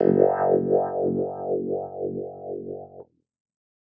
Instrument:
electronic keyboard